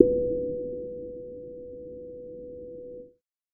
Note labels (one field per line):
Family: bass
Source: synthesizer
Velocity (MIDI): 100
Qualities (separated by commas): dark